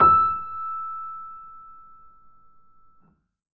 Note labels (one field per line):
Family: keyboard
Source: acoustic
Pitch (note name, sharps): E6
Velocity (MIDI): 50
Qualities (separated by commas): reverb